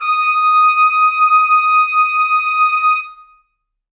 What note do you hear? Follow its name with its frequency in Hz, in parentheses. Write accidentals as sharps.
D#6 (1245 Hz)